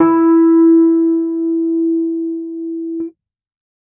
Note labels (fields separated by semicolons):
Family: keyboard; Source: electronic; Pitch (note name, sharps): E4; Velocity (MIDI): 100